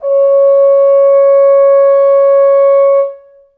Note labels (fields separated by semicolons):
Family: brass; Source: acoustic; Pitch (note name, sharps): C#5; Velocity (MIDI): 25; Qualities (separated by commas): reverb